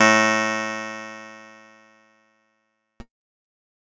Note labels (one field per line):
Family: keyboard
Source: electronic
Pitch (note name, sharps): A2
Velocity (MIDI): 100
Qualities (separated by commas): bright